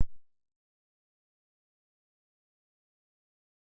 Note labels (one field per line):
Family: bass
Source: synthesizer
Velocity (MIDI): 127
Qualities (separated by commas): bright, distorted, fast decay, percussive